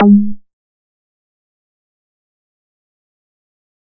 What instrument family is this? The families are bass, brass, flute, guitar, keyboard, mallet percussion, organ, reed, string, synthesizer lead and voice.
bass